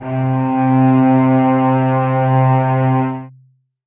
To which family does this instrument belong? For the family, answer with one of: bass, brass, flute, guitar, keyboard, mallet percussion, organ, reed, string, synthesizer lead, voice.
string